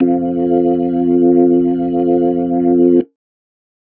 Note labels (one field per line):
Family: organ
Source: electronic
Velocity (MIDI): 127